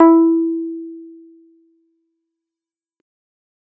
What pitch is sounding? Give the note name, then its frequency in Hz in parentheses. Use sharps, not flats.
E4 (329.6 Hz)